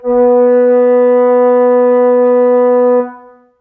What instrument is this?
acoustic flute